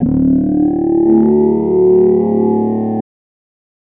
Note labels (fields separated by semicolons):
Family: voice; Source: synthesizer; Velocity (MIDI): 25; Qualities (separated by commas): distorted